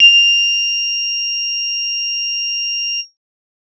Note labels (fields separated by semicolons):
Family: bass; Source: synthesizer; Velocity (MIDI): 50; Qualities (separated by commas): bright